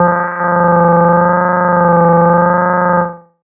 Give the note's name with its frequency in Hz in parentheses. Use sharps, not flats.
F3 (174.6 Hz)